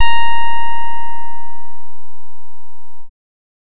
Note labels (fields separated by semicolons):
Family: bass; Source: synthesizer; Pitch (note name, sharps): A#5; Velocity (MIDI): 75; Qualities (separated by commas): distorted